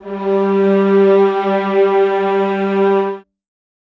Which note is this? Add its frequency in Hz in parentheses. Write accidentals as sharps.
G3 (196 Hz)